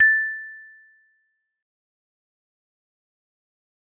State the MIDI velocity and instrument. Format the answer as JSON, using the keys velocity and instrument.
{"velocity": 50, "instrument": "acoustic mallet percussion instrument"}